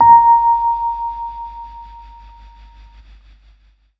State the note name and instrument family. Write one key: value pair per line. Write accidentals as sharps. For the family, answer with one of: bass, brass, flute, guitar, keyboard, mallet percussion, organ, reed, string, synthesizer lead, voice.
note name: A#5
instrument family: keyboard